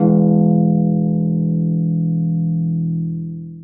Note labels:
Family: string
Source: acoustic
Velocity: 50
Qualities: long release, reverb

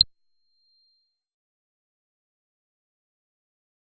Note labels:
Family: bass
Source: synthesizer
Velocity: 127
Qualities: distorted, fast decay, percussive

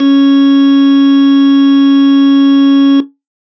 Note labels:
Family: organ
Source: electronic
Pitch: C#4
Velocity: 127

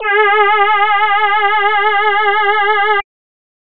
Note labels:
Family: voice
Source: synthesizer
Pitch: G#4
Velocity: 50

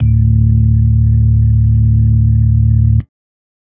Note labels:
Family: organ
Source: electronic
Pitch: D1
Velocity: 50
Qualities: dark

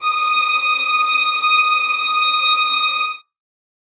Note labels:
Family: string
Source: acoustic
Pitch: D#6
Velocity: 50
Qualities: bright, non-linear envelope, reverb

